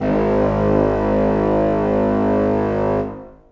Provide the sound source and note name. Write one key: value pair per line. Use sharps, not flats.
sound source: acoustic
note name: G#1